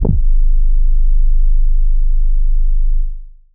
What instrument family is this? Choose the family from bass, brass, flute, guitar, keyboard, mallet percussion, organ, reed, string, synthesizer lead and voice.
bass